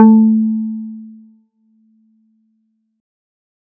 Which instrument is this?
synthesizer guitar